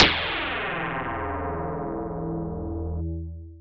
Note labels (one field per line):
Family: mallet percussion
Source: electronic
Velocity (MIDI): 127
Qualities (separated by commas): bright, long release